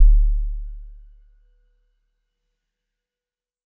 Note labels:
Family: mallet percussion; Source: electronic; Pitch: D1; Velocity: 75; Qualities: non-linear envelope

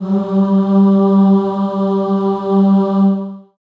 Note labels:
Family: voice; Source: acoustic; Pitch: G3; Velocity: 25; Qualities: long release, reverb

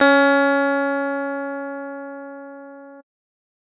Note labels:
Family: keyboard; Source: electronic; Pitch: C#4; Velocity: 127; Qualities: bright

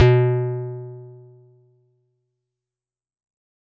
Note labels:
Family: guitar; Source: electronic; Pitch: B2; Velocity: 50; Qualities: fast decay

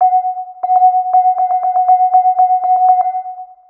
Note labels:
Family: mallet percussion; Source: synthesizer; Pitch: F#5; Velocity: 50; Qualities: long release, multiphonic, percussive, tempo-synced

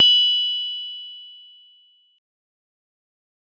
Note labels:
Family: mallet percussion; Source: acoustic; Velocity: 75; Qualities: fast decay, reverb

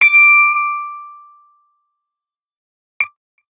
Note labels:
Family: guitar; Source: electronic; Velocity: 25; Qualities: distorted, fast decay

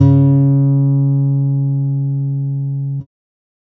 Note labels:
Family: guitar; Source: electronic; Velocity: 50

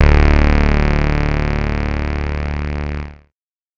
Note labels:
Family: bass; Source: synthesizer; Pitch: D1; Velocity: 25; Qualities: bright, distorted

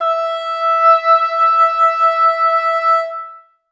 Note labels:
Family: reed; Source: acoustic; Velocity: 127; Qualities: reverb

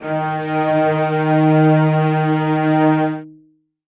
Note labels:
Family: string; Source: acoustic; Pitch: D#3; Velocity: 100; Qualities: reverb

